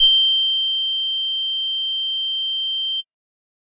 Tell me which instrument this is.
synthesizer bass